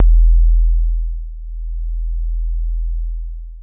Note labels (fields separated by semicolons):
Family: keyboard; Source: electronic; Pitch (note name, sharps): E1; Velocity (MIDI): 127; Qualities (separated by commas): dark, long release